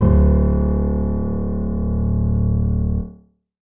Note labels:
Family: keyboard; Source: electronic; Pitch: D1; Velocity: 25; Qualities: reverb

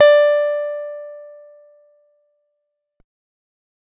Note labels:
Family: guitar; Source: acoustic; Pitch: D5; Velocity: 50

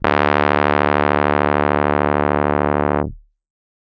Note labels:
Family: keyboard; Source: electronic; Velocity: 127; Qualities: distorted

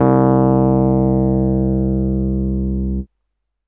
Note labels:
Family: keyboard; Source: electronic; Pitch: C2; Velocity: 100; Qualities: distorted

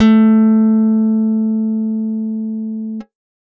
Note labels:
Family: guitar; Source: acoustic; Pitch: A3; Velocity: 127

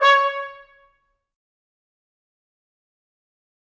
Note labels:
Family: brass; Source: acoustic; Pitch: C#5; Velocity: 100; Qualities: fast decay, percussive, reverb

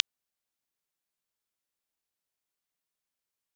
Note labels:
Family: guitar; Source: electronic; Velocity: 100; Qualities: fast decay, percussive

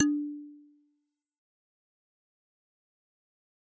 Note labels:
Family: mallet percussion; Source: acoustic; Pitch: D4; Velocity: 100; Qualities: fast decay, percussive

